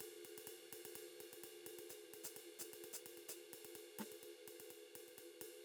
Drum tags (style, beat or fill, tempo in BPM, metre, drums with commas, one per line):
linear jazz
beat
128 BPM
4/4
ride, hi-hat pedal, snare